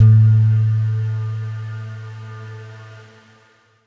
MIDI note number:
45